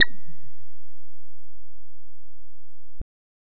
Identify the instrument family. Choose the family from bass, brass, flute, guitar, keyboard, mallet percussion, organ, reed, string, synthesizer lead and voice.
bass